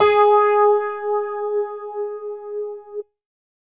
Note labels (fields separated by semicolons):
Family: keyboard; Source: electronic; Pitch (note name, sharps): G#4; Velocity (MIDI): 127; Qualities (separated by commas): reverb